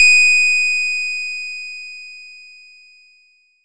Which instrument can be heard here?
synthesizer bass